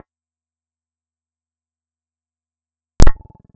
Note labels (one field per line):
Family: bass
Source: synthesizer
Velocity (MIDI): 100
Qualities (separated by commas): percussive, reverb